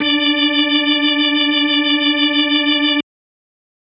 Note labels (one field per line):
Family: organ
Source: electronic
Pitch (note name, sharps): D4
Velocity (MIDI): 25